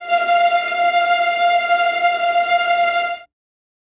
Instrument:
acoustic string instrument